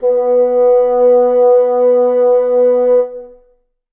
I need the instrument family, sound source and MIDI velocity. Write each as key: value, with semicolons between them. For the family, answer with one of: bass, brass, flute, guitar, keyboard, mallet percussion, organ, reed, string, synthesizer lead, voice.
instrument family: reed; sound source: acoustic; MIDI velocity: 25